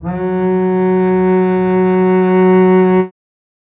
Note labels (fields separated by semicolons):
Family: string; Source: acoustic; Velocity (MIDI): 75; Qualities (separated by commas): reverb